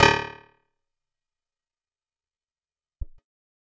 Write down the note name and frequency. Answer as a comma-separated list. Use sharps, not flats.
D1, 36.71 Hz